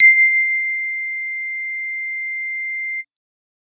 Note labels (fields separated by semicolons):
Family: bass; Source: synthesizer; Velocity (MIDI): 75